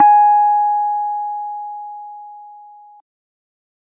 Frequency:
830.6 Hz